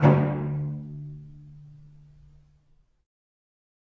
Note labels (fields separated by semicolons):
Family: string; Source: acoustic; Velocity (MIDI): 100; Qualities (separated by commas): reverb